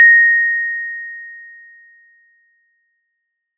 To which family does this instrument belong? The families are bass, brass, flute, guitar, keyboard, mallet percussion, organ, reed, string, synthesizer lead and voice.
mallet percussion